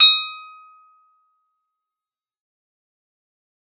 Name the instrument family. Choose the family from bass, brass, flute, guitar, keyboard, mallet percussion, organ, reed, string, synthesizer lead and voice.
guitar